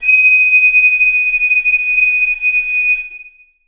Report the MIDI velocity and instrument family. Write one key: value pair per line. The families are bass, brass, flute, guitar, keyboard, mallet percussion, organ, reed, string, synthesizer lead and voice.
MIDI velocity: 50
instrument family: reed